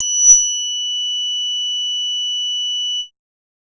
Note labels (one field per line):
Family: bass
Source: synthesizer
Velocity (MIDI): 75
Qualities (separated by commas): multiphonic